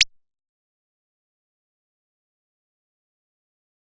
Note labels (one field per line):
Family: bass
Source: synthesizer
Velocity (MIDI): 127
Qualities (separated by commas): bright, distorted, fast decay, percussive